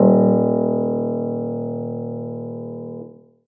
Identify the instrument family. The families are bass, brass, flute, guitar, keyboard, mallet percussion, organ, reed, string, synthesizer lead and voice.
keyboard